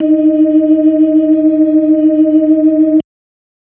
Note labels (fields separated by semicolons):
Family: organ; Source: electronic; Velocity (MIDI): 127; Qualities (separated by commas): dark